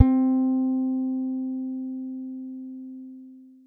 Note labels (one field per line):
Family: guitar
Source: acoustic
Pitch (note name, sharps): C4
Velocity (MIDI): 50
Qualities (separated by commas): dark